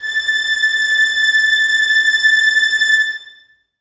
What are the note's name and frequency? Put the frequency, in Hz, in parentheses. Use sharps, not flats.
A6 (1760 Hz)